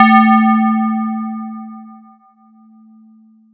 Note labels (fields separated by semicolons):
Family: mallet percussion; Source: electronic; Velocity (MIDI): 100; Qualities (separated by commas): multiphonic